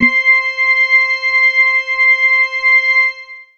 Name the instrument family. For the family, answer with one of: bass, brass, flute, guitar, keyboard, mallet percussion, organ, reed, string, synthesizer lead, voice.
organ